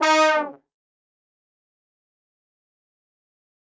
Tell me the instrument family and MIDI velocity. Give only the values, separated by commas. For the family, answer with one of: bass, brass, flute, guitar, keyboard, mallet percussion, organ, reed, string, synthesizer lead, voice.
brass, 75